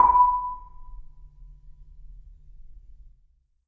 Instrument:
acoustic mallet percussion instrument